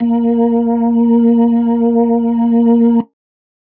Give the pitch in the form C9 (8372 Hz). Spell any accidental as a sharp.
A#3 (233.1 Hz)